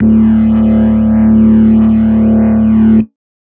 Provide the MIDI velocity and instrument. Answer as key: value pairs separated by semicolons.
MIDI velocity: 25; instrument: electronic organ